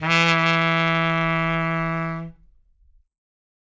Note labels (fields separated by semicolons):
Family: brass; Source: acoustic; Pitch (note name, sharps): E3; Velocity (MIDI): 100